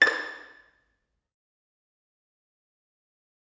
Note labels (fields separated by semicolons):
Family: string; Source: acoustic; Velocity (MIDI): 25; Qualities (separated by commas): fast decay, percussive, reverb